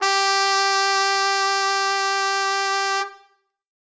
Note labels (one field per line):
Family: brass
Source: acoustic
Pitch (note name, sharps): G4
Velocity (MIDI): 127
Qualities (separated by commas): bright